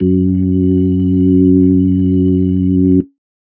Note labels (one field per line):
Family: organ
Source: electronic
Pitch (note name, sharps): F#2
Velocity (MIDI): 100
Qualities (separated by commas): dark